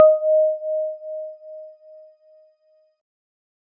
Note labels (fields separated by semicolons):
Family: keyboard; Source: electronic; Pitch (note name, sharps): D#5; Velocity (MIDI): 50; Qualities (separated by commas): dark